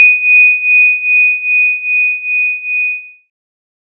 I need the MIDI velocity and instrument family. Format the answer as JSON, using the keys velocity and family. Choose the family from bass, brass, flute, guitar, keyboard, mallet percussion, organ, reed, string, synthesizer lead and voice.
{"velocity": 127, "family": "synthesizer lead"}